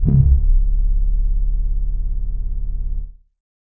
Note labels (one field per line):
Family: bass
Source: synthesizer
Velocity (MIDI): 25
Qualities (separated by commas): distorted, non-linear envelope